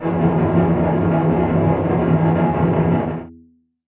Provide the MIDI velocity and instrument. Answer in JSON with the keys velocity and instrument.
{"velocity": 50, "instrument": "acoustic string instrument"}